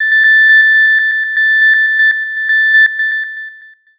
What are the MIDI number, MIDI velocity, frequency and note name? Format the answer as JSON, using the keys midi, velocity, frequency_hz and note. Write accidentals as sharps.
{"midi": 93, "velocity": 127, "frequency_hz": 1760, "note": "A6"}